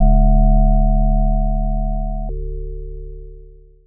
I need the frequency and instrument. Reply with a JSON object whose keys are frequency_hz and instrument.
{"frequency_hz": 36.71, "instrument": "synthesizer mallet percussion instrument"}